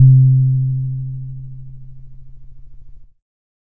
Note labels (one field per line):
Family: keyboard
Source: electronic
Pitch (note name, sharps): C3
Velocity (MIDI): 127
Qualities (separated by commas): dark